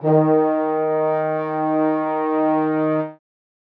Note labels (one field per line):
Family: brass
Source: acoustic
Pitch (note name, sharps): D#3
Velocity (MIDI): 75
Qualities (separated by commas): reverb